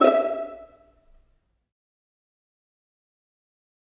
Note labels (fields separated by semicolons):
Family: string; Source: acoustic; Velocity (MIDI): 25; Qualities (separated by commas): dark, fast decay, reverb